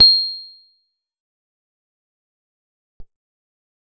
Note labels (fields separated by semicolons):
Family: guitar; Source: acoustic; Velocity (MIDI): 25; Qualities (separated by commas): bright, fast decay, percussive